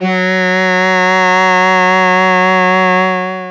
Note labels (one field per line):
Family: voice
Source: synthesizer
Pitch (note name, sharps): F#3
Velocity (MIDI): 127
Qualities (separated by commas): distorted, long release